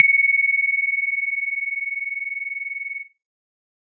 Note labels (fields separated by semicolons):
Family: synthesizer lead; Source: synthesizer; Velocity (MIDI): 25